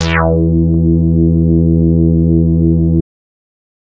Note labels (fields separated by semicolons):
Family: bass; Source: synthesizer; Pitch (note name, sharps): E2; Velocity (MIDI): 75; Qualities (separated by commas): distorted